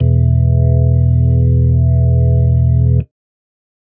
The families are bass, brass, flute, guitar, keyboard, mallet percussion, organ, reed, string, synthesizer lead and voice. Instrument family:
organ